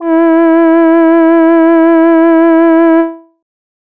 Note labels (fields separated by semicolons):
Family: voice; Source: synthesizer; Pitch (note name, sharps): E4; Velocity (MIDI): 25; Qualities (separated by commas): dark